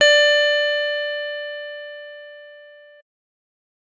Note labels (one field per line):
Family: keyboard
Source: electronic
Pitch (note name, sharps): D5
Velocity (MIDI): 127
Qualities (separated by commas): bright